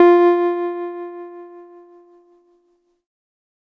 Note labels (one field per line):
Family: keyboard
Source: electronic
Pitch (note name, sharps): F4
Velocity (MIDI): 100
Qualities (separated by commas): distorted